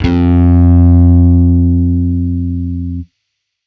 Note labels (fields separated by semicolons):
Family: bass; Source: electronic; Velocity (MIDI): 75; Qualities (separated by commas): distorted